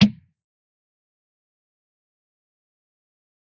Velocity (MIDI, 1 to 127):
25